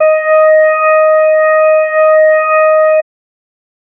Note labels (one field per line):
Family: organ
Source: electronic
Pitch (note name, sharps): D#5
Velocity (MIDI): 50